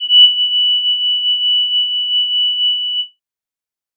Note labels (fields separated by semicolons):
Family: flute; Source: synthesizer; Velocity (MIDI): 75; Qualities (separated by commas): bright, distorted